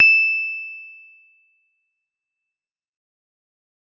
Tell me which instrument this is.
electronic keyboard